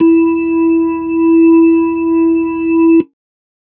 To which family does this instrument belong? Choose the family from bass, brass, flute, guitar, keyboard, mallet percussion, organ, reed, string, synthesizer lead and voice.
keyboard